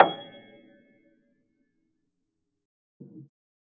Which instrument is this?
acoustic keyboard